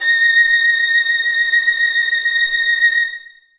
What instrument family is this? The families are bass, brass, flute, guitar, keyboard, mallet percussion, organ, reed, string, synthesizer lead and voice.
string